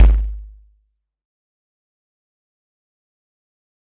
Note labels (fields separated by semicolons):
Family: mallet percussion; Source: acoustic; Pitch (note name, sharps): G#1; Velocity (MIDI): 127; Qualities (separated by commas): fast decay, percussive